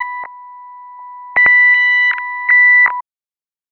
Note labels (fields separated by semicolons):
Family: bass; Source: synthesizer; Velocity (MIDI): 25; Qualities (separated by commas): tempo-synced